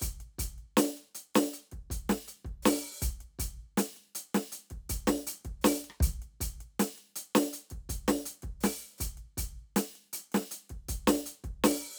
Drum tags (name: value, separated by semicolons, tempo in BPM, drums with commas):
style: funk; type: beat; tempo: 80 BPM; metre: 4/4; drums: closed hi-hat, open hi-hat, hi-hat pedal, snare, cross-stick, kick